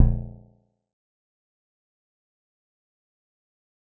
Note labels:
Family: guitar; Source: synthesizer; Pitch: A#0; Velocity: 25; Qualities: dark, fast decay, percussive

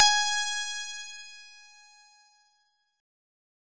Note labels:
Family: synthesizer lead; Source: synthesizer; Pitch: G#5; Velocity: 100; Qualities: bright, distorted

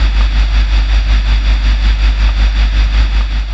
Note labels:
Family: keyboard; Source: electronic; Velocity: 75; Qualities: distorted, long release

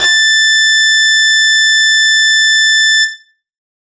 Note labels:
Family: guitar; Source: electronic; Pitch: A6; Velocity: 50; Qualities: distorted

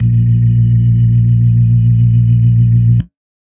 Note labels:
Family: organ; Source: electronic; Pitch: A#1; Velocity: 100; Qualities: dark, reverb

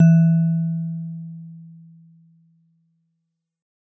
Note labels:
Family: mallet percussion; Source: acoustic; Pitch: E3; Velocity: 75

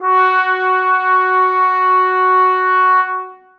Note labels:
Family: brass; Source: acoustic; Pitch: F#4; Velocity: 75; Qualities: bright, reverb

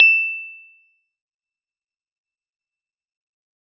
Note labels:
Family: keyboard; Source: electronic; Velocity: 50; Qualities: fast decay, percussive

